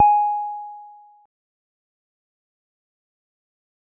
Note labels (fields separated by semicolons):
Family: guitar; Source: synthesizer; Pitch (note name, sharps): G#5; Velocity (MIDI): 25; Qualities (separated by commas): dark, fast decay